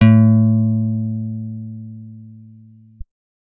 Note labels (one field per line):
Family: guitar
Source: acoustic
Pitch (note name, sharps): A2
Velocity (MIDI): 50